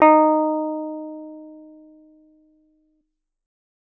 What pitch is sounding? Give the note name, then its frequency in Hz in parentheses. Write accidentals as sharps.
D#4 (311.1 Hz)